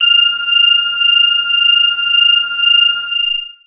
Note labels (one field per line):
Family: bass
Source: synthesizer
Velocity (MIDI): 127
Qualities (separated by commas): distorted, long release, multiphonic